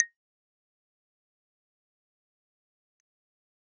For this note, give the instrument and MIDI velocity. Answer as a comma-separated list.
electronic keyboard, 127